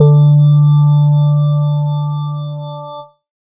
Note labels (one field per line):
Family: organ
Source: electronic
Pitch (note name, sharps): D3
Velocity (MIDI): 25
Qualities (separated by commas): dark